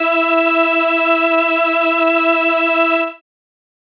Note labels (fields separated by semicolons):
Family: keyboard; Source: synthesizer; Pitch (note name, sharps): E4; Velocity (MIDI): 25; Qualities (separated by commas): bright